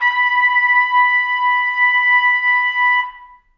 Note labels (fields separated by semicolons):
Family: brass; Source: acoustic; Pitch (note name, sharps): B5; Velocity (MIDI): 50; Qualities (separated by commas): reverb